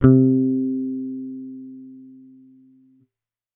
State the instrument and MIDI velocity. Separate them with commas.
electronic bass, 50